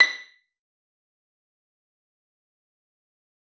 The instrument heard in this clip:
acoustic string instrument